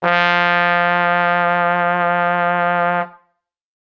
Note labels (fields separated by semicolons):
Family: brass; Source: acoustic; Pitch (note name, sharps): F3; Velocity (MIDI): 100; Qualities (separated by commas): bright